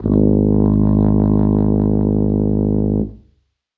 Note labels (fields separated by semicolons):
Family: brass; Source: acoustic; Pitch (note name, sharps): G#1; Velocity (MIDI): 25; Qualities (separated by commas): dark